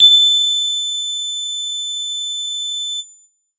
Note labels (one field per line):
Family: bass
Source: synthesizer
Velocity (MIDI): 50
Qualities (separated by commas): bright